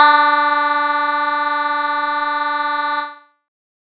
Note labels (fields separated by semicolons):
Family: keyboard; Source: electronic; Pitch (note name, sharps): D4; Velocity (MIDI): 127; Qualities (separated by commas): bright, distorted, multiphonic